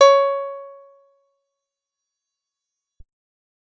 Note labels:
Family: guitar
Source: acoustic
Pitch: C#5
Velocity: 127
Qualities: fast decay

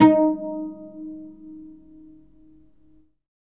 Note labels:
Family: guitar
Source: acoustic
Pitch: D#4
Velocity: 50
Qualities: reverb

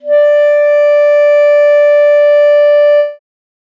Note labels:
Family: reed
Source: acoustic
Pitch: D5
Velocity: 25

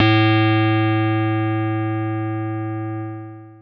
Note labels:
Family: keyboard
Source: electronic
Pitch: A2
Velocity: 50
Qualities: distorted, long release

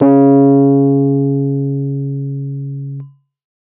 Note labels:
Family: keyboard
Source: electronic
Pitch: C#3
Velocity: 127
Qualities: dark

